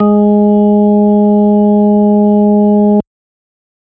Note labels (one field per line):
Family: organ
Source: electronic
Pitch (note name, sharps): G#3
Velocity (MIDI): 50